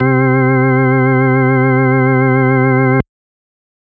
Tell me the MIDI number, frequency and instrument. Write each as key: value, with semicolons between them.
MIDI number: 48; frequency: 130.8 Hz; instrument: electronic organ